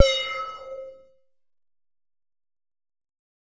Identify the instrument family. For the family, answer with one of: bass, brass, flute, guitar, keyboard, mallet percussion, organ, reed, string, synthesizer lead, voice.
bass